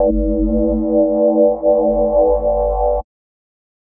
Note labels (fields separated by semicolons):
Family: mallet percussion; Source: electronic; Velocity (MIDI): 75; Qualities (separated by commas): multiphonic, non-linear envelope